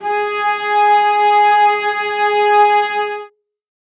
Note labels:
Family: string; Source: acoustic; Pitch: G#4; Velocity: 100; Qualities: reverb

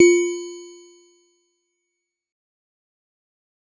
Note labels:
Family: mallet percussion; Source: acoustic; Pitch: F4; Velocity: 75; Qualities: fast decay, percussive

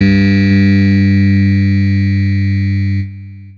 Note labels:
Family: keyboard; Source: electronic; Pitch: G2; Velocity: 75; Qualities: bright, distorted, long release

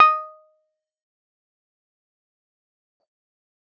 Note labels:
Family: keyboard; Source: electronic; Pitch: D#6; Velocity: 100; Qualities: fast decay, percussive

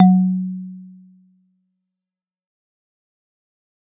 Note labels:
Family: mallet percussion; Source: acoustic; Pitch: F#3; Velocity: 75; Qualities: dark, fast decay

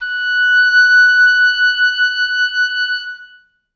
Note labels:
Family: reed; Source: acoustic; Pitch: F#6; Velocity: 75; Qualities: reverb

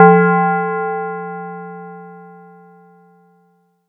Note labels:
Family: mallet percussion; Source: acoustic; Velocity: 100; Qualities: multiphonic

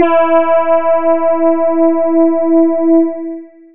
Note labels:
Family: voice; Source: synthesizer; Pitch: E4; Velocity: 100; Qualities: long release

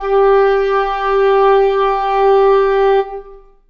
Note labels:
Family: reed; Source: acoustic; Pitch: G4; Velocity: 25; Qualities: long release, reverb

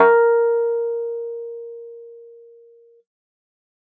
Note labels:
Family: keyboard; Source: electronic; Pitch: A#4; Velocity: 100

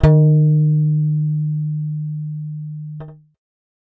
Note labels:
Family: bass; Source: synthesizer; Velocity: 50; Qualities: dark

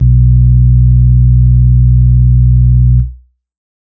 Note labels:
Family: organ; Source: electronic; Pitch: B1; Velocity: 100; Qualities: dark

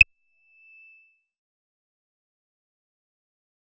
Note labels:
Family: bass; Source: synthesizer; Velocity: 127; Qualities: fast decay, percussive

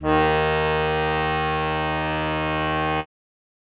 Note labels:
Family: reed; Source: acoustic; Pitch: D#2; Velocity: 50

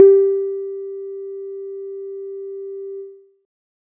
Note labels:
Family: guitar; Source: synthesizer; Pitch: G4; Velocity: 25

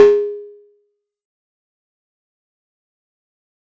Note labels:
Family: mallet percussion; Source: acoustic; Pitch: G#4; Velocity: 127; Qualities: fast decay, percussive

